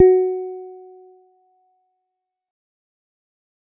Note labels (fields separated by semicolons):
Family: mallet percussion; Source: acoustic; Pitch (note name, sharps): F#4; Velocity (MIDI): 50; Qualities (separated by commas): fast decay